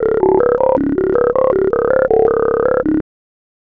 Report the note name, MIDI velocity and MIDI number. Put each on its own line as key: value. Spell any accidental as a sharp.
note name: C#1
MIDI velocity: 127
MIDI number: 25